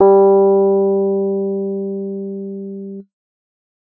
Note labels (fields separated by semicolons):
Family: keyboard; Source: electronic; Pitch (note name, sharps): G3; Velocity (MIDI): 100